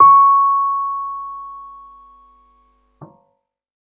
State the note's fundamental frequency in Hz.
1109 Hz